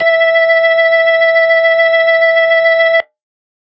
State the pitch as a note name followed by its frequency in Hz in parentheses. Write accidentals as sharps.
E5 (659.3 Hz)